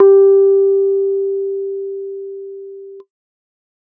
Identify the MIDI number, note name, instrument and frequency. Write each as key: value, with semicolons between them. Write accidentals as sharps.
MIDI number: 67; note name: G4; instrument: electronic keyboard; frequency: 392 Hz